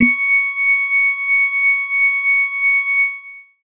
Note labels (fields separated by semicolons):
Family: organ; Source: electronic; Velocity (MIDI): 50; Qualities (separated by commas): reverb